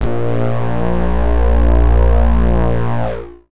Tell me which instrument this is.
synthesizer bass